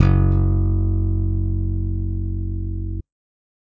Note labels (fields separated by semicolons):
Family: bass; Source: electronic; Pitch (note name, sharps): F#1; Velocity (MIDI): 100; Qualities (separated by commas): bright